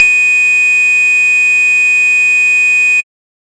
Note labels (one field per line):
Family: bass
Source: synthesizer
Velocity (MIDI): 75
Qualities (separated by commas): bright, distorted, tempo-synced